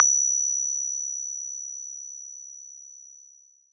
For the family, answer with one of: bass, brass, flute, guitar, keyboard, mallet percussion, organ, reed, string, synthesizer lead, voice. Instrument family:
mallet percussion